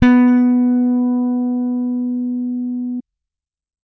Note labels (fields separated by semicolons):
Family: bass; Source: electronic; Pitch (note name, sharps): B3; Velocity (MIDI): 100